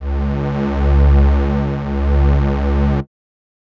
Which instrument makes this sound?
acoustic reed instrument